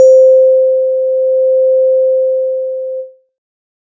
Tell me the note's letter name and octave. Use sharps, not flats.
C5